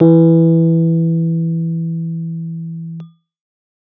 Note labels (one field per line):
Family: keyboard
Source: electronic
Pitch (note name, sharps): E3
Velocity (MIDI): 75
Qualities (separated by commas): dark